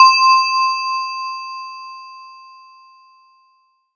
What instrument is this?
acoustic mallet percussion instrument